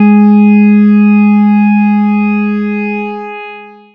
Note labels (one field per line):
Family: bass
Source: synthesizer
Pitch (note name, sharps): G#3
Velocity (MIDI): 100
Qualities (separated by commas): long release